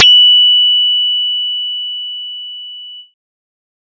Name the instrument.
synthesizer bass